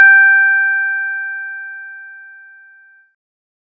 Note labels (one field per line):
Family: bass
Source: synthesizer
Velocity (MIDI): 50